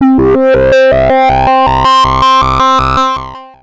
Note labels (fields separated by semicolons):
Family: bass; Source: synthesizer; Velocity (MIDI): 50; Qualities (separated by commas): distorted, long release, multiphonic, tempo-synced